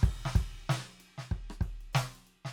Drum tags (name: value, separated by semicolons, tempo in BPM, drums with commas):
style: rock; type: beat; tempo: 95 BPM; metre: 4/4; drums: crash, ride bell, hi-hat pedal, snare, cross-stick, kick